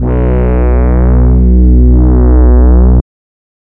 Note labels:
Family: reed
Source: synthesizer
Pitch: B1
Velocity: 50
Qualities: distorted, non-linear envelope

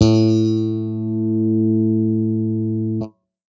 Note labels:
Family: bass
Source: electronic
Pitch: A2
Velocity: 100

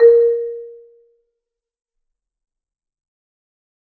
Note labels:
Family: mallet percussion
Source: acoustic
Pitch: A#4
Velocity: 75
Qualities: fast decay, reverb

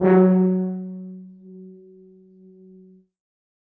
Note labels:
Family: brass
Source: acoustic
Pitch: F#3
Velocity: 25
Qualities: reverb

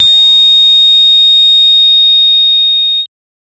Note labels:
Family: bass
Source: synthesizer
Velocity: 75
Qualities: multiphonic

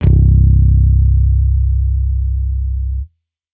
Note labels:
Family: bass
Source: electronic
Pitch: C1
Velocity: 127

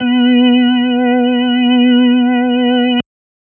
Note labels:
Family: organ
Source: electronic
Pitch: B3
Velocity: 75

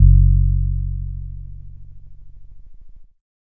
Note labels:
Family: keyboard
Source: electronic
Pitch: F#1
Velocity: 100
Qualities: dark

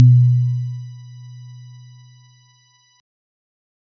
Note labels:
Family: keyboard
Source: electronic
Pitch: B2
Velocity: 75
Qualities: dark

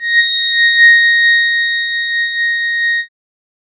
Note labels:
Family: keyboard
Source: synthesizer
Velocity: 75

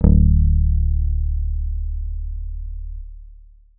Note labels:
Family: guitar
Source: electronic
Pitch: D1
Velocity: 25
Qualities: long release

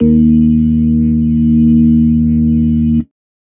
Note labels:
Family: organ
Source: electronic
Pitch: D#2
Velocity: 75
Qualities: dark

